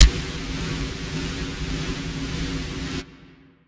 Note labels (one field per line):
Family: flute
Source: acoustic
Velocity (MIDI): 100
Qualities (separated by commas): distorted